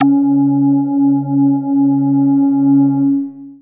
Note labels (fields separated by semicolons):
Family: bass; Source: synthesizer; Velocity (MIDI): 50; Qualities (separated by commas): distorted, long release, multiphonic